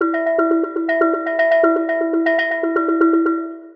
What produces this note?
synthesizer mallet percussion instrument